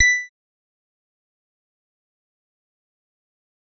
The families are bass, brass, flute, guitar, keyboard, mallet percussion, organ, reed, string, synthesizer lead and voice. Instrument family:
bass